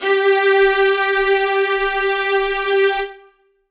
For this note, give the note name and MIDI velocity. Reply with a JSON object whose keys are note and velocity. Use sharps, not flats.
{"note": "G4", "velocity": 100}